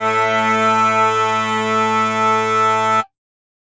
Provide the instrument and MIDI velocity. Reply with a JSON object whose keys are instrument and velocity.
{"instrument": "acoustic flute", "velocity": 50}